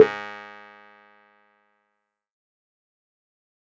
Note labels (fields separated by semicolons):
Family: keyboard; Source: electronic; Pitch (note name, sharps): G#2; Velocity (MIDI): 25; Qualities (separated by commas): fast decay, percussive